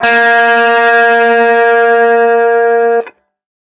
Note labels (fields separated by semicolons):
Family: guitar; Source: electronic; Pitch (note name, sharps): A#3; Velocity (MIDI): 100; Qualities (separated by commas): distorted